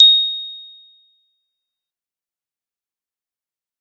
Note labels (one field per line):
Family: mallet percussion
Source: acoustic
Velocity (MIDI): 100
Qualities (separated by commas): bright, fast decay, percussive